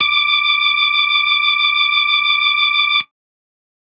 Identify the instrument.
electronic organ